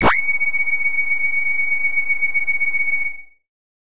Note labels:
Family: bass; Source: synthesizer; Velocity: 75; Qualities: distorted

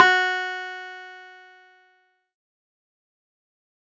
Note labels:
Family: keyboard; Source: electronic; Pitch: F#4; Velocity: 127; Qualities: distorted, fast decay

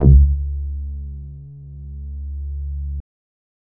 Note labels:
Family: bass; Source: synthesizer; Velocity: 25; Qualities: dark, distorted

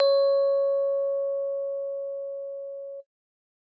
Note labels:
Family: keyboard; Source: acoustic; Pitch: C#5; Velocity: 75

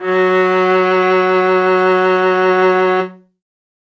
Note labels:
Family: string; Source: acoustic; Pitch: F#3; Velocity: 50; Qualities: reverb

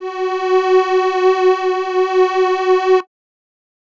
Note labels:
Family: reed; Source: acoustic; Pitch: F#4; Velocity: 50

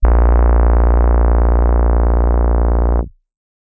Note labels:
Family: keyboard; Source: electronic; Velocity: 127; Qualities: dark

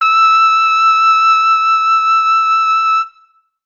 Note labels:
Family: brass; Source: acoustic; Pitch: E6; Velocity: 127

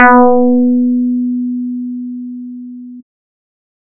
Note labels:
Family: bass; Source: synthesizer; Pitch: B3; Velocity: 127

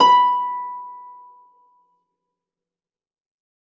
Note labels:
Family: string; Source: acoustic; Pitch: B5; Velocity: 50; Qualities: fast decay, reverb

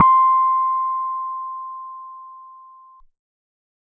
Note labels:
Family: keyboard; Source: electronic; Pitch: C6; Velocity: 100

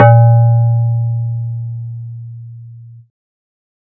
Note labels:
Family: bass; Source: synthesizer; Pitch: A#2; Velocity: 75

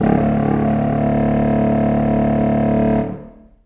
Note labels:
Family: reed; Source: acoustic; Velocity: 75; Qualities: long release, reverb

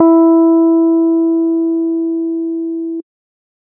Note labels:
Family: keyboard; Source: electronic; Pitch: E4; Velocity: 100; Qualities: dark

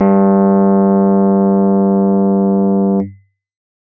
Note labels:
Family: keyboard; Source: electronic; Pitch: G2; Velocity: 127; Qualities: distorted

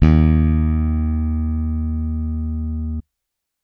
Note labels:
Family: bass; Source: electronic; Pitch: D#2; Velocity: 127

